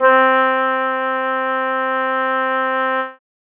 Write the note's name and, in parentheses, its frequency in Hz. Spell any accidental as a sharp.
C4 (261.6 Hz)